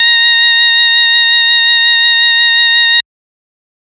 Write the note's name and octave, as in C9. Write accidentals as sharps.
A#5